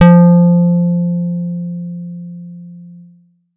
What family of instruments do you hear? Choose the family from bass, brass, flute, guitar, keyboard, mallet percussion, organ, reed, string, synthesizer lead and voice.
guitar